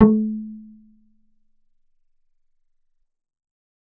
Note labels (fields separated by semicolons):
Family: bass; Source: synthesizer; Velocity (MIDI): 50; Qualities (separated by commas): dark, percussive, reverb